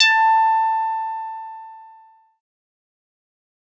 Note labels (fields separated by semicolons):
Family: synthesizer lead; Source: synthesizer; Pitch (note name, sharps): A5; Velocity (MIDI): 75; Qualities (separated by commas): distorted, fast decay